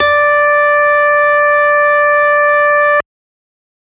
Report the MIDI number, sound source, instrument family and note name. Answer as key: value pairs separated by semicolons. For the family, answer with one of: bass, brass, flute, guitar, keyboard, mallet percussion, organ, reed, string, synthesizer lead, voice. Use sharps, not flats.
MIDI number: 74; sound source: electronic; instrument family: organ; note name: D5